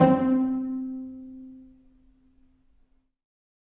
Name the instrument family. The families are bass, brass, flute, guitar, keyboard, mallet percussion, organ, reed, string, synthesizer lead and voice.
string